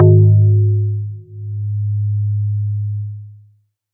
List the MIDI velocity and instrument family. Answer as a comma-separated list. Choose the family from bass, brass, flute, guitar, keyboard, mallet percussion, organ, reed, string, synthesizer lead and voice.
25, guitar